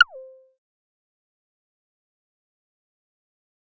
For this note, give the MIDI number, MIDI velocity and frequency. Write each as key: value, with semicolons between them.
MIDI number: 72; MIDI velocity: 50; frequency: 523.3 Hz